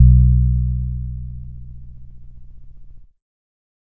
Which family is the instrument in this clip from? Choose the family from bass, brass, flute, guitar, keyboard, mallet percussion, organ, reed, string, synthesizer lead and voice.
keyboard